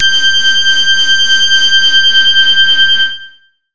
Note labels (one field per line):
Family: bass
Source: synthesizer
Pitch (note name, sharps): G6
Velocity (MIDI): 127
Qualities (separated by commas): bright, distorted